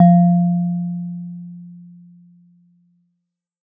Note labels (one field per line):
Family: mallet percussion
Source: acoustic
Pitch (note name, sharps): F3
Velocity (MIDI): 100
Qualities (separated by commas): dark